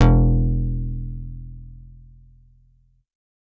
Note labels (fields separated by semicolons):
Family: bass; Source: synthesizer; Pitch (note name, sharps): E1; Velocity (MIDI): 100